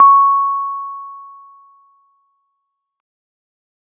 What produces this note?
electronic keyboard